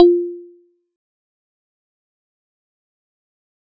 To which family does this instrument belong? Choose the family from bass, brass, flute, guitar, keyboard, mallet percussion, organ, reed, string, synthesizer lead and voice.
mallet percussion